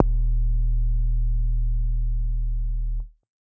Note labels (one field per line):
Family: bass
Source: synthesizer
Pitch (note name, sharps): D#1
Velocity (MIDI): 127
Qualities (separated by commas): distorted